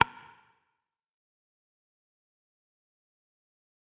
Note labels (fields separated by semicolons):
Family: guitar; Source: electronic; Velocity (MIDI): 25; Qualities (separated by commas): distorted, fast decay, percussive